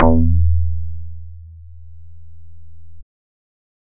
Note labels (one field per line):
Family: bass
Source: synthesizer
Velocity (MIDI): 50